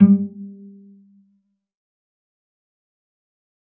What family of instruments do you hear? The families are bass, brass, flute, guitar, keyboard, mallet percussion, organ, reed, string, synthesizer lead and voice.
string